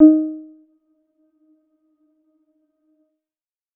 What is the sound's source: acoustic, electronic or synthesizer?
electronic